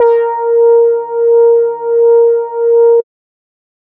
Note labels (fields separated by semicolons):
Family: bass; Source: synthesizer; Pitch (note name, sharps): A#4; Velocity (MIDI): 100